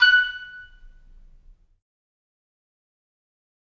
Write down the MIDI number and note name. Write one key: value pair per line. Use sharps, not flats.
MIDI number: 90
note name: F#6